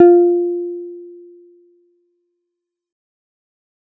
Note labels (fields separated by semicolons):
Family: keyboard; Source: electronic; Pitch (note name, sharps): F4; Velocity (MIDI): 25; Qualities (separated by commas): fast decay